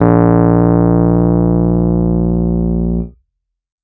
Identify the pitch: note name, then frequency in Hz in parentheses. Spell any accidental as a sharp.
A#1 (58.27 Hz)